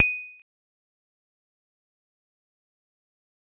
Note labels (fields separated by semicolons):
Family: mallet percussion; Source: acoustic; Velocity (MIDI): 50; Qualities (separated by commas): bright, fast decay, percussive